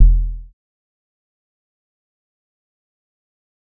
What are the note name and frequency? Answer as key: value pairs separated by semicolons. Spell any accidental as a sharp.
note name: E1; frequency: 41.2 Hz